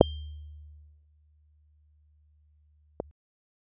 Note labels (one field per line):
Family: keyboard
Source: electronic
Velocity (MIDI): 50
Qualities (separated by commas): dark